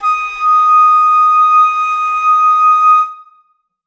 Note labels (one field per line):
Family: flute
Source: acoustic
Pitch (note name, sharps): D#6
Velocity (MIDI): 127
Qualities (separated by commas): reverb